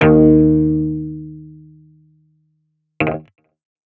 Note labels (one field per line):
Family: guitar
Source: electronic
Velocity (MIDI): 50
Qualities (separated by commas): distorted